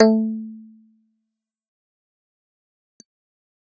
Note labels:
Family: keyboard; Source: electronic; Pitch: A3; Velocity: 100; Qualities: fast decay, percussive

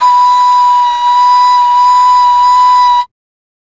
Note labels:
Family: flute; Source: acoustic; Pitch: B5; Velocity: 127; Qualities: multiphonic

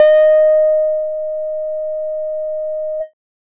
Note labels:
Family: bass; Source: synthesizer; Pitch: D#5; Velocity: 100; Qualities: distorted

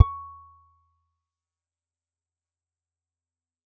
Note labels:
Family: guitar; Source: acoustic; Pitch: C#6; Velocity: 50; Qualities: fast decay, percussive

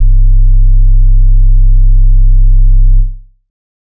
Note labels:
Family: bass; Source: synthesizer; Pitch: C1; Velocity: 50; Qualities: dark

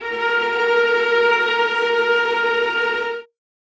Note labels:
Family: string; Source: acoustic; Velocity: 75; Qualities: bright, non-linear envelope, reverb

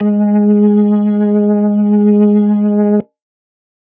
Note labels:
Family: organ; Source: electronic; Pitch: G#3; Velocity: 75

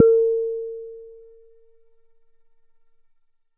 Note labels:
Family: bass; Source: synthesizer; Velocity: 25

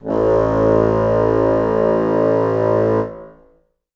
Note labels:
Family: reed; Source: acoustic; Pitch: A1; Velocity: 75; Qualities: reverb

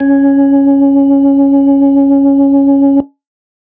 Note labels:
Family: organ; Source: electronic; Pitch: C#4; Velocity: 127

